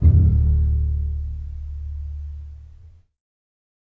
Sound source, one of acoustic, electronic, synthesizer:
acoustic